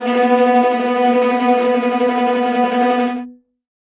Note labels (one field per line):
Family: string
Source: acoustic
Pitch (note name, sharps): B3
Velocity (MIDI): 127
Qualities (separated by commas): bright, non-linear envelope, reverb